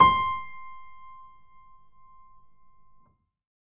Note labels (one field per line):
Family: keyboard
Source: acoustic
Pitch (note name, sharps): C6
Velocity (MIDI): 75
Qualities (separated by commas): reverb